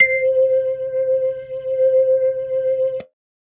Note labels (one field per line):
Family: organ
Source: electronic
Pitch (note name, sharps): C5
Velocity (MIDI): 100